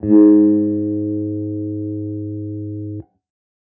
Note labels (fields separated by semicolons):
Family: guitar; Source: electronic; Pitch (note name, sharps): G#2; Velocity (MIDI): 50; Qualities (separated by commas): non-linear envelope